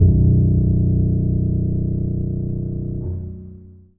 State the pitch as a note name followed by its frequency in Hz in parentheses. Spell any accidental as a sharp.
B0 (30.87 Hz)